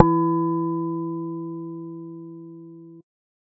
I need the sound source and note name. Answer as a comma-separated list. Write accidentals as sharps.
synthesizer, E3